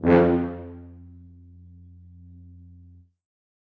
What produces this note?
acoustic brass instrument